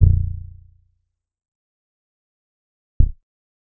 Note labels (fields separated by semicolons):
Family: bass; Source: synthesizer; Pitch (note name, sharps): A#0; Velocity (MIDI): 25; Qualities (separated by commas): dark, fast decay, percussive